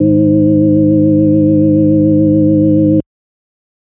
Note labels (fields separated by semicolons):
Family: organ; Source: electronic; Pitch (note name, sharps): G#2; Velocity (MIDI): 75; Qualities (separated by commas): multiphonic